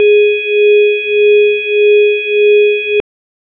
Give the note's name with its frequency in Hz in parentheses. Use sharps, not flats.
G#4 (415.3 Hz)